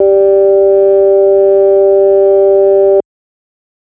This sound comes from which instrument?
electronic organ